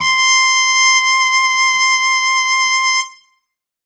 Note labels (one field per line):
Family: brass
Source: acoustic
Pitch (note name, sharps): C6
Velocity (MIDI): 75